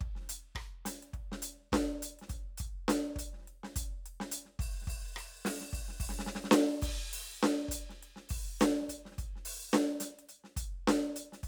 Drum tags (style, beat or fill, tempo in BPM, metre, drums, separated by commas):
soul, beat, 105 BPM, 4/4, crash, closed hi-hat, open hi-hat, hi-hat pedal, snare, cross-stick, kick